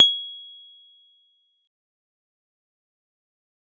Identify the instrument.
electronic keyboard